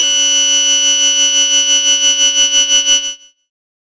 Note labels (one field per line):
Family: bass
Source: synthesizer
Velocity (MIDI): 50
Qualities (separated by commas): bright, distorted